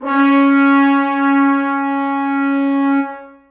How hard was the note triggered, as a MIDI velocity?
25